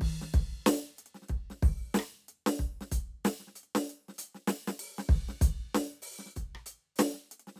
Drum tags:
rock
beat
95 BPM
4/4
crash, closed hi-hat, open hi-hat, hi-hat pedal, snare, cross-stick, kick

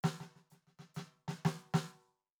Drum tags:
jazz
fill
125 BPM
4/4
hi-hat pedal, snare

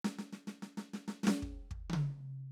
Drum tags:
Brazilian baião
fill
95 BPM
4/4
snare, high tom, kick

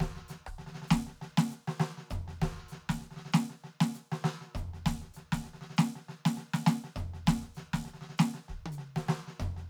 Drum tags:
New Orleans second line
beat
99 BPM
4/4
open hi-hat, hi-hat pedal, snare, cross-stick, high tom, floor tom, kick

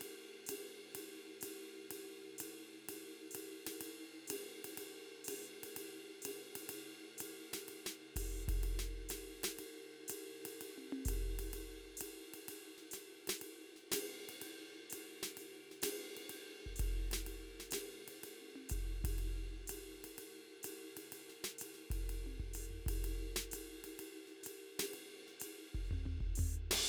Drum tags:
jazz
beat
125 BPM
4/4
ride, hi-hat pedal, snare, high tom, floor tom, kick

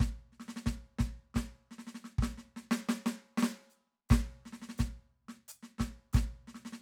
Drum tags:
march
beat
176 BPM
4/4
hi-hat pedal, snare, kick

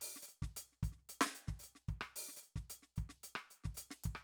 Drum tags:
songo
beat
112 BPM
4/4
closed hi-hat, open hi-hat, hi-hat pedal, snare, cross-stick, kick

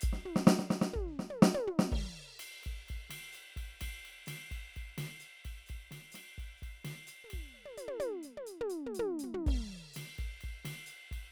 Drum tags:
bossa nova
beat
127 BPM
4/4
crash, ride, hi-hat pedal, snare, high tom, mid tom, floor tom, kick

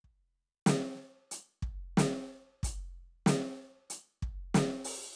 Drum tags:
rock
beat
93 BPM
4/4
closed hi-hat, open hi-hat, snare, kick

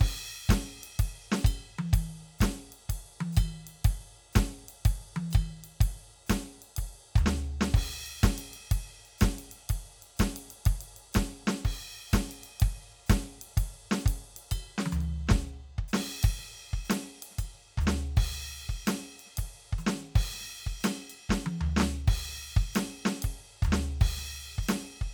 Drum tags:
swing
beat
124 BPM
4/4
crash, ride, ride bell, hi-hat pedal, snare, high tom, floor tom, kick

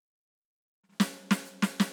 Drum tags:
Afro-Cuban bembé
fill
122 BPM
4/4
hi-hat pedal, snare

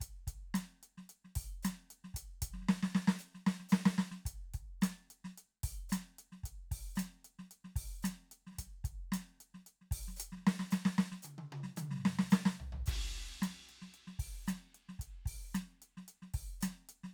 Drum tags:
funk
beat
112 BPM
4/4
ride, closed hi-hat, open hi-hat, hi-hat pedal, snare, high tom, floor tom, kick

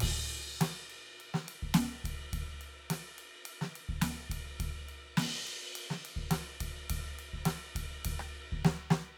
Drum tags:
rock
beat
105 BPM
4/4
crash, ride, snare, cross-stick, kick

